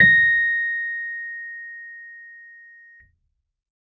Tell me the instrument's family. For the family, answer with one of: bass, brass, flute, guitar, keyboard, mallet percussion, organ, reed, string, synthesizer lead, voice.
keyboard